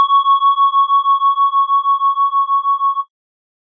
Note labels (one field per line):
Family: organ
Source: electronic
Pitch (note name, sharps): C#6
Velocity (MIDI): 50